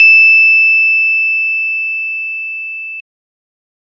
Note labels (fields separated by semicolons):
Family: organ; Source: electronic; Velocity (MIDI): 75; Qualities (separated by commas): bright